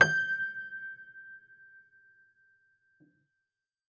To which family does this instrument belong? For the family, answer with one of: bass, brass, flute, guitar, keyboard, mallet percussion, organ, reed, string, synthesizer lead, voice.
keyboard